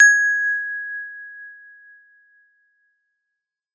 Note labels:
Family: mallet percussion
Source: acoustic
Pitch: G#6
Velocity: 100

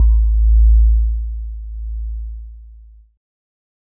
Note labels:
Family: keyboard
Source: electronic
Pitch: A1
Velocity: 25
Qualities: multiphonic

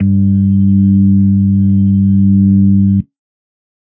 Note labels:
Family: organ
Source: electronic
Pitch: G2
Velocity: 127

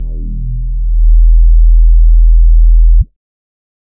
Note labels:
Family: bass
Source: synthesizer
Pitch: E1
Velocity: 25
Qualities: dark, distorted

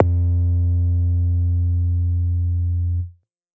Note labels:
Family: bass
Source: synthesizer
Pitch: F2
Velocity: 127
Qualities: dark, distorted

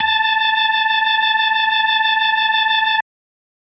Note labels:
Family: organ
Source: electronic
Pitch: A5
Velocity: 75

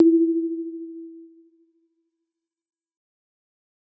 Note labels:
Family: mallet percussion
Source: acoustic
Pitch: E4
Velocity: 127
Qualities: dark, fast decay

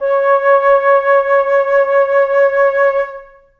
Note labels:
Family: flute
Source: acoustic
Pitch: C#5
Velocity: 100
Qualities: reverb

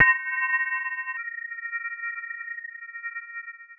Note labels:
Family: mallet percussion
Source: synthesizer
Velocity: 100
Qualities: long release, multiphonic

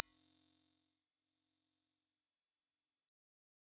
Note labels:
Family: keyboard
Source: electronic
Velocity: 127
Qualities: bright, multiphonic

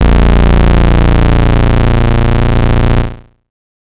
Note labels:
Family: bass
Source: synthesizer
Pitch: A#0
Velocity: 127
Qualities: bright, distorted

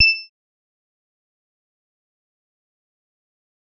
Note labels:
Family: bass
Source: synthesizer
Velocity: 50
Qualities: bright, distorted, fast decay, percussive

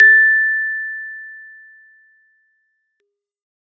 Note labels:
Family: keyboard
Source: acoustic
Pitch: A6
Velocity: 75

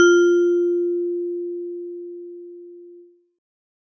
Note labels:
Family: mallet percussion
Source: acoustic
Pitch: F4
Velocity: 100

